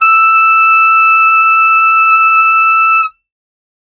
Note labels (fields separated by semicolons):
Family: reed; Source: acoustic; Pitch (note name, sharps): E6; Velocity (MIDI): 100